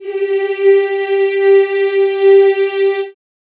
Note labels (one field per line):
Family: voice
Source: acoustic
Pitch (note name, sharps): G4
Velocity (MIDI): 75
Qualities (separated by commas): reverb